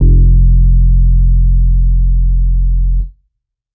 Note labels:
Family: keyboard; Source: electronic; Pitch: F1; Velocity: 50; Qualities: dark

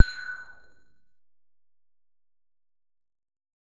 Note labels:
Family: bass; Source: synthesizer; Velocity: 25; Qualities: distorted, percussive

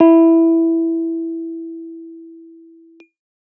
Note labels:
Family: keyboard; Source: electronic; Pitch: E4; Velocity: 75

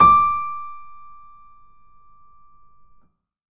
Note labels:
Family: keyboard; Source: acoustic; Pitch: D6; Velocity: 75; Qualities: reverb

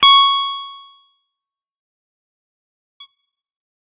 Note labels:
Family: guitar; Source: electronic; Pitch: C#6; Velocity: 100; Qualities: distorted, fast decay

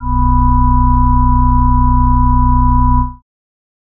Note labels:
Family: organ; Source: electronic; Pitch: B0; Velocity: 100

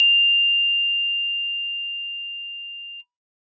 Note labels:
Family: keyboard; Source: acoustic; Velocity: 127; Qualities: bright

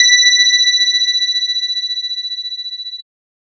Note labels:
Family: bass; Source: synthesizer; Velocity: 25

